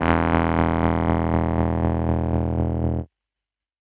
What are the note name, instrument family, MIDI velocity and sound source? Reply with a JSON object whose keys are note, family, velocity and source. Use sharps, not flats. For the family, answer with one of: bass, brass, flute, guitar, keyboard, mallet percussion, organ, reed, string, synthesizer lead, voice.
{"note": "E1", "family": "keyboard", "velocity": 127, "source": "electronic"}